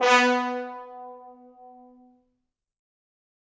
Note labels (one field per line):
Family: brass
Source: acoustic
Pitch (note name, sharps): B3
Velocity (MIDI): 50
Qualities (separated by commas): bright, fast decay, reverb